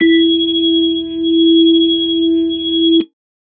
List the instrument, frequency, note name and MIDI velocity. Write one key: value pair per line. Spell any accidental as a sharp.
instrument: electronic organ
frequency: 329.6 Hz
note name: E4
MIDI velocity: 25